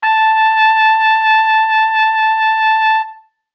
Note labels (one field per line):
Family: brass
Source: acoustic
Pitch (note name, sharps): A5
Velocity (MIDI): 50